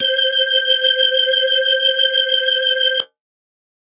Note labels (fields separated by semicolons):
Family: organ; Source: electronic; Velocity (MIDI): 50; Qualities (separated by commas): bright